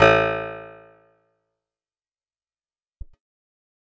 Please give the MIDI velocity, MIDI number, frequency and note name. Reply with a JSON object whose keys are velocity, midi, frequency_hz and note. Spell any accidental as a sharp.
{"velocity": 50, "midi": 33, "frequency_hz": 55, "note": "A1"}